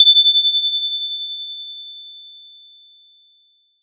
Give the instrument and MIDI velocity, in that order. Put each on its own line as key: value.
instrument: acoustic mallet percussion instrument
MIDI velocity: 25